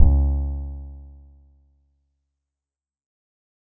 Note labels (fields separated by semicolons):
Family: guitar; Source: acoustic; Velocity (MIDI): 50; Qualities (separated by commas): dark